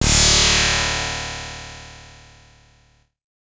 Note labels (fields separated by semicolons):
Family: bass; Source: synthesizer; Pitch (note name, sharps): D1; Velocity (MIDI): 25; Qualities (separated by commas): bright, distorted